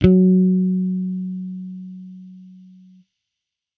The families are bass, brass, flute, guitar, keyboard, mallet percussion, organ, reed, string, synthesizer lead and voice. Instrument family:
bass